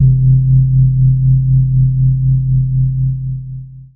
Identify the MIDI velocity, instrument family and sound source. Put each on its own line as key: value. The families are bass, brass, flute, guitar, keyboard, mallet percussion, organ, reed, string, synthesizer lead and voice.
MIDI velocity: 75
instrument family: keyboard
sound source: electronic